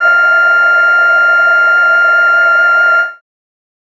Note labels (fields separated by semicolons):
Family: voice; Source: synthesizer; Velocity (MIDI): 100